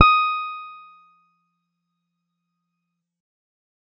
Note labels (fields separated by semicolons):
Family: guitar; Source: electronic; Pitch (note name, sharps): D#6; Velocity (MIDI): 25